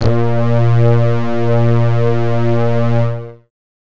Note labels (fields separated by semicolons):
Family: bass; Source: synthesizer; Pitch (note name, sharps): A#2; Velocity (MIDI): 25; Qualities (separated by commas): distorted